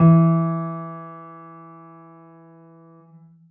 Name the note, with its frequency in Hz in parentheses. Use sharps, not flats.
E3 (164.8 Hz)